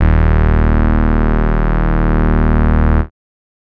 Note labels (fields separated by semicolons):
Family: bass; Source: synthesizer; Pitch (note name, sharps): D#1; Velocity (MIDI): 25; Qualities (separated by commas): bright, distorted